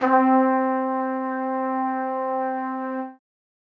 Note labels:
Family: brass; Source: acoustic; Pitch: C4; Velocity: 50; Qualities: reverb

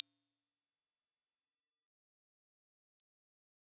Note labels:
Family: keyboard; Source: acoustic; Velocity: 100; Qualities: bright, fast decay, percussive

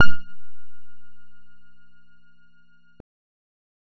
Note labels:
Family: bass; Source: synthesizer; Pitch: F6; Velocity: 25

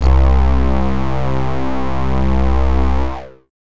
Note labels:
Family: bass; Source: synthesizer; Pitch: C2; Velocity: 75; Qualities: distorted

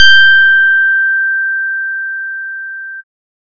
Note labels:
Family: bass; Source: synthesizer; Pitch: G6; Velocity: 25

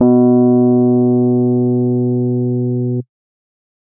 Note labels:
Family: keyboard; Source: electronic; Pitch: B2; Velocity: 100

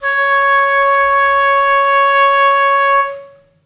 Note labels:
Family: reed; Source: acoustic; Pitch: C#5; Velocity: 25; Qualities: reverb

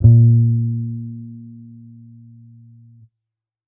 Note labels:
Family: bass; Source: electronic; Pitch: A#2; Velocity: 100; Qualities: dark

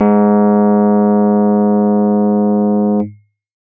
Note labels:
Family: keyboard; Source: electronic; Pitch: G#2; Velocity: 127; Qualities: distorted

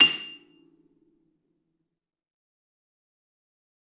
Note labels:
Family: string; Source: acoustic; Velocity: 75; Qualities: fast decay, percussive, reverb

